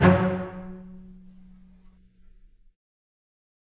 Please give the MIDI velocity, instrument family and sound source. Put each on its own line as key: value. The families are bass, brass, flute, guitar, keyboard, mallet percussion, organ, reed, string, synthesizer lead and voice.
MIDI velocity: 50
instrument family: string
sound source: acoustic